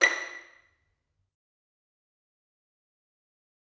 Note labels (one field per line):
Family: string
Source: acoustic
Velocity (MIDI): 75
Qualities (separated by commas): fast decay, percussive, reverb